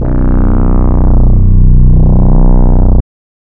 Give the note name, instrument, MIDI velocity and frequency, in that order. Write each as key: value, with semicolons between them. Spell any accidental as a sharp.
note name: B0; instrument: synthesizer reed instrument; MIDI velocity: 100; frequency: 30.87 Hz